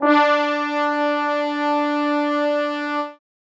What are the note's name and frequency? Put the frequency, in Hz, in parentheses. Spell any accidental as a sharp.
D4 (293.7 Hz)